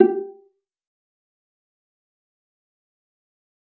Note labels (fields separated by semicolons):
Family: string; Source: acoustic; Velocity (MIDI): 75; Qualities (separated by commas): fast decay, percussive, reverb